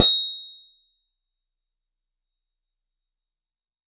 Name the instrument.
electronic keyboard